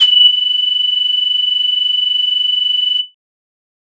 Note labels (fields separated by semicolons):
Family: flute; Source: synthesizer; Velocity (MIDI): 127; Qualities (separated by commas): bright, distorted